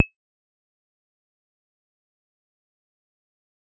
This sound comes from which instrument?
synthesizer bass